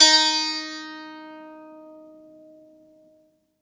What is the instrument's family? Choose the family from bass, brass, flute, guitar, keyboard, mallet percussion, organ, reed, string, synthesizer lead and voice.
guitar